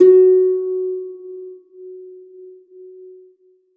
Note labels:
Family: string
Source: acoustic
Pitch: F#4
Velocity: 25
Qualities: reverb

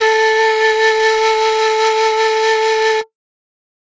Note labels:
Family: flute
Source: acoustic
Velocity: 75

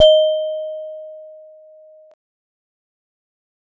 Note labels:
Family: mallet percussion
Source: acoustic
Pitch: D#5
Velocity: 25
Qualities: fast decay

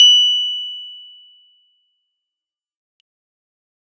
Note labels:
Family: keyboard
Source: electronic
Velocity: 100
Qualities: bright, fast decay

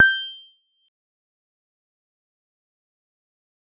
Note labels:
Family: mallet percussion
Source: electronic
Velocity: 25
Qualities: fast decay, percussive

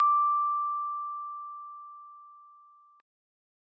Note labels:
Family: keyboard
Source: acoustic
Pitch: D6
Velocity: 25

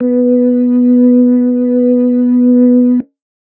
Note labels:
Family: organ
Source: electronic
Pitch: B3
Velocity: 25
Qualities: dark

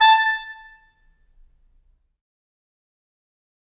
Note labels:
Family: reed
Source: acoustic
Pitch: A5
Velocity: 127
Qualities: fast decay, percussive, reverb

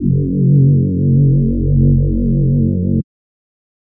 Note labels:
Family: voice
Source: synthesizer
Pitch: F#1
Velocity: 75

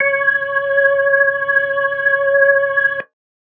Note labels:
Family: organ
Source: electronic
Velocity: 75

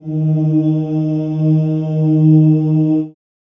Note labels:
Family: voice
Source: acoustic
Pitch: D#3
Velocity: 100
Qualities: dark, reverb

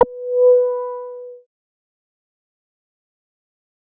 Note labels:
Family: bass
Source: synthesizer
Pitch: B4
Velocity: 50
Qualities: distorted, fast decay

